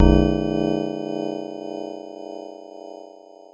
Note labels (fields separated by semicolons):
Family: keyboard; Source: electronic; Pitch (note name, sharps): B0; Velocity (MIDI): 100; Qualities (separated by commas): long release